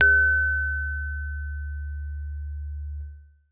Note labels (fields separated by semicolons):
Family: keyboard; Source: acoustic; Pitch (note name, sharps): D2; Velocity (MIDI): 75